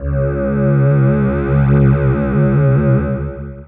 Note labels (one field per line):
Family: voice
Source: synthesizer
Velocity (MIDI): 50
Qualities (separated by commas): distorted, long release